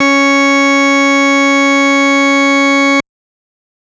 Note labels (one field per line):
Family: organ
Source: electronic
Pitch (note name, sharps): C#4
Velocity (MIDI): 127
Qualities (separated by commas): bright, distorted